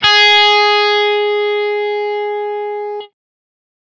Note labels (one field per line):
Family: guitar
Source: electronic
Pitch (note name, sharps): G#4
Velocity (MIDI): 75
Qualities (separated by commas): bright, distorted